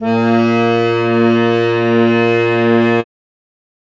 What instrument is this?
acoustic keyboard